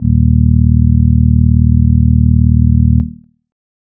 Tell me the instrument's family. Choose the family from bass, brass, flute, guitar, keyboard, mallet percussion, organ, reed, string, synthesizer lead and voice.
reed